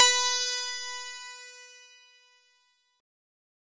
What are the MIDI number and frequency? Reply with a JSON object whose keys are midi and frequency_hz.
{"midi": 71, "frequency_hz": 493.9}